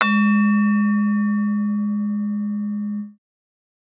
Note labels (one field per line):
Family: mallet percussion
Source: acoustic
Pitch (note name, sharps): G#3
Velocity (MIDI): 50